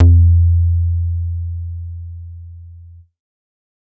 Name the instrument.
synthesizer bass